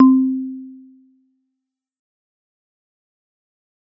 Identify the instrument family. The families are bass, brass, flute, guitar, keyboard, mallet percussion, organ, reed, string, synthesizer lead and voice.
mallet percussion